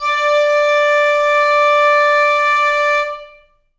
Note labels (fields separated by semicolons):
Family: flute; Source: acoustic; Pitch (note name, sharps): D5; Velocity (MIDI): 127; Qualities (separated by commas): reverb